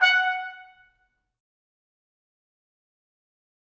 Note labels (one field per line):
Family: brass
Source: acoustic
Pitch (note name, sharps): F#5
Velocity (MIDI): 75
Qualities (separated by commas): fast decay, reverb